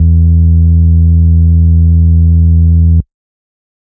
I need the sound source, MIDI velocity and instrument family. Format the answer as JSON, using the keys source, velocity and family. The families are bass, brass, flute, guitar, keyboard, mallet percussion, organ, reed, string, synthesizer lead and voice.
{"source": "electronic", "velocity": 25, "family": "organ"}